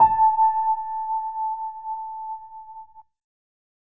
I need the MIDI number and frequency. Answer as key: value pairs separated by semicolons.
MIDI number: 81; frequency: 880 Hz